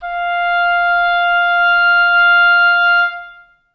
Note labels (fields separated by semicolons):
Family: reed; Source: acoustic; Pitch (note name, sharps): F5; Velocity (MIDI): 75; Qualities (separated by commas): reverb